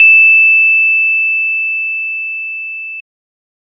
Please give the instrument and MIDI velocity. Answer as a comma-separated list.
electronic organ, 50